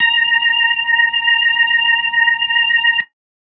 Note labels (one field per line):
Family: organ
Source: electronic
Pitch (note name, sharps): A#5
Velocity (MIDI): 127